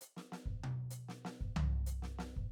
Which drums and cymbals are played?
hi-hat pedal, snare, high tom, floor tom and kick